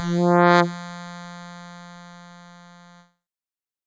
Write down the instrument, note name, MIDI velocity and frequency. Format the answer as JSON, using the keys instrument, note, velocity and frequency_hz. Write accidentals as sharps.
{"instrument": "synthesizer keyboard", "note": "F3", "velocity": 25, "frequency_hz": 174.6}